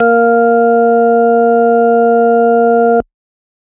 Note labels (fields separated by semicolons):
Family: organ; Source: electronic; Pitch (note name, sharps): A#3; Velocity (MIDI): 100